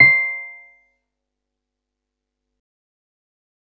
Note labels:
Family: keyboard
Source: electronic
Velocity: 75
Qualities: fast decay, percussive

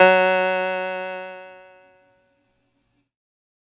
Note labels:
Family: keyboard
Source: electronic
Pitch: F#3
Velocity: 50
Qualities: bright, distorted

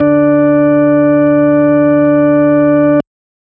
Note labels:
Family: organ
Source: electronic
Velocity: 50

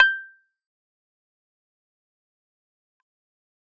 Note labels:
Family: keyboard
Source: electronic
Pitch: G6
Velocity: 50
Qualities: fast decay, percussive

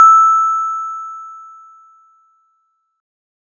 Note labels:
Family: mallet percussion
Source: acoustic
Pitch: E6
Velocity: 25

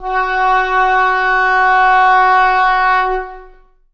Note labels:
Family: reed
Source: acoustic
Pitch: F#4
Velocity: 25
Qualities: long release, reverb

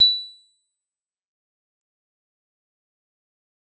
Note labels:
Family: mallet percussion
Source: acoustic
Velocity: 50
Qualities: bright, fast decay

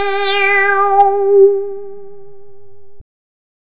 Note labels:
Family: bass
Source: synthesizer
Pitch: G4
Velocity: 127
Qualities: bright, distorted

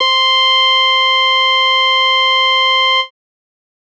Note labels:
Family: bass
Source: synthesizer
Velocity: 25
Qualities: bright, distorted

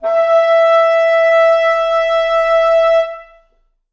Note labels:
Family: reed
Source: acoustic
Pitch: E5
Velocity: 100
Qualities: reverb

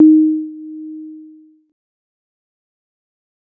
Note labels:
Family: keyboard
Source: electronic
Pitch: D#4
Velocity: 25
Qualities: dark, fast decay

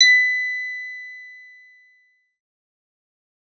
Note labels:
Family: synthesizer lead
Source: synthesizer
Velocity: 25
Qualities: distorted, fast decay

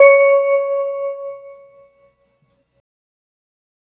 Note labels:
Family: organ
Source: electronic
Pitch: C#5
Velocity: 75

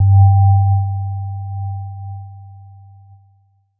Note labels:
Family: keyboard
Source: electronic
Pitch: G2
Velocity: 100

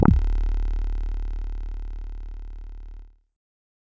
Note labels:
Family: bass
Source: synthesizer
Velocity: 25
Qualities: distorted

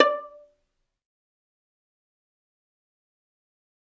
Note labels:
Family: string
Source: acoustic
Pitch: D5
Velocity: 25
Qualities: fast decay, percussive, reverb

